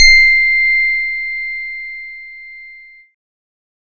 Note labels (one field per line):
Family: keyboard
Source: electronic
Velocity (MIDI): 75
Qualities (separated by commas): distorted